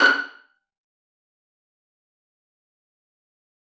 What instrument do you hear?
acoustic string instrument